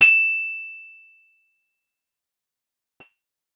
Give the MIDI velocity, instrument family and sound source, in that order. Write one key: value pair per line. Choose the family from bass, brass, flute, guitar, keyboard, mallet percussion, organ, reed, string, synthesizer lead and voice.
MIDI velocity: 25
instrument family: guitar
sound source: acoustic